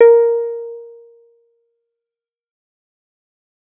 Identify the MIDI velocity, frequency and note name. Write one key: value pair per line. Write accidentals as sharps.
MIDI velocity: 100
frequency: 466.2 Hz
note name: A#4